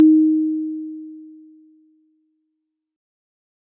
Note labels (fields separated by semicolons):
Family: mallet percussion; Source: acoustic; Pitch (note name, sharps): D#4; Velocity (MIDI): 75; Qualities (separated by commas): bright